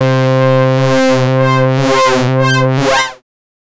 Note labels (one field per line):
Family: bass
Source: synthesizer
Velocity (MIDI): 75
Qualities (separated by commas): distorted, non-linear envelope